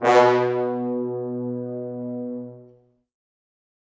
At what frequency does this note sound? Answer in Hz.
123.5 Hz